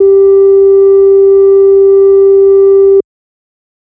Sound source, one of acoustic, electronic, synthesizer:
electronic